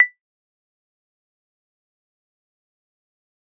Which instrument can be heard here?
acoustic mallet percussion instrument